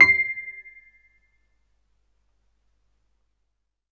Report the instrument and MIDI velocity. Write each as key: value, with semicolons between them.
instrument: electronic keyboard; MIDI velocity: 100